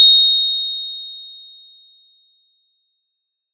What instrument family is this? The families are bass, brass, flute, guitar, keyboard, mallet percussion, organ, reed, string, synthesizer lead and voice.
mallet percussion